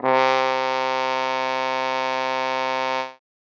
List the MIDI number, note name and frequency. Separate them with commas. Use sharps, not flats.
48, C3, 130.8 Hz